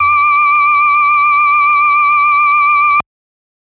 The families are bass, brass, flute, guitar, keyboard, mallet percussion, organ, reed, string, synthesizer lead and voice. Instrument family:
organ